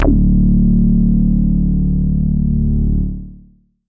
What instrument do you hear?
synthesizer bass